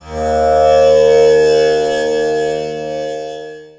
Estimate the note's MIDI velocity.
75